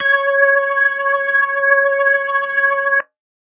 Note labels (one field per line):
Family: organ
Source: electronic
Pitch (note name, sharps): C#5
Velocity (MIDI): 127